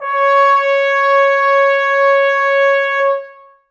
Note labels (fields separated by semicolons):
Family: brass; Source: acoustic; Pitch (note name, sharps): C#5; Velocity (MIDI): 100; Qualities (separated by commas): long release, reverb